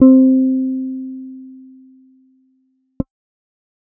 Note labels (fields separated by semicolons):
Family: bass; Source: synthesizer; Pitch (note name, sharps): C4; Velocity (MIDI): 25; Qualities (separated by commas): dark